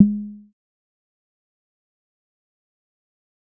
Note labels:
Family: bass; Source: synthesizer; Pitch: G#3; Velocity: 25; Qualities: dark, fast decay, percussive

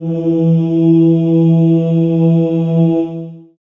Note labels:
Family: voice; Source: acoustic; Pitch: E3; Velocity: 100; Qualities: dark, long release, reverb

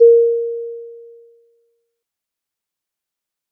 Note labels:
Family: mallet percussion; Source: acoustic; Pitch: A#4; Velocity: 25; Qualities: fast decay

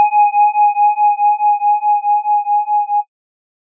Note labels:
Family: organ; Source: electronic; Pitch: G#5; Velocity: 127

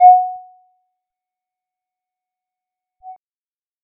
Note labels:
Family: bass; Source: synthesizer; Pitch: F#5; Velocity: 25; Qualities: fast decay, percussive

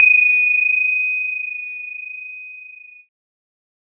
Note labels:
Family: keyboard; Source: electronic; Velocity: 50; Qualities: bright, multiphonic

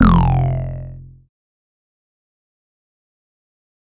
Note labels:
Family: bass; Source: synthesizer; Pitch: F1; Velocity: 25; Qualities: distorted, fast decay

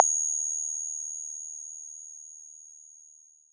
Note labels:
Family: mallet percussion; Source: electronic; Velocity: 25; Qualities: bright, distorted, non-linear envelope

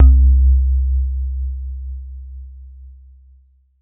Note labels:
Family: mallet percussion; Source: acoustic; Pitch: C2; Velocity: 75

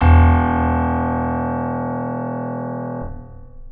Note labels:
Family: organ; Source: electronic; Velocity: 75; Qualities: long release, reverb

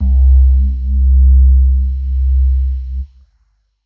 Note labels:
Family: keyboard; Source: electronic; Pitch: C2; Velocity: 25; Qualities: dark

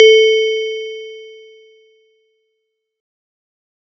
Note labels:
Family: mallet percussion; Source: acoustic; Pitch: A4; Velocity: 75

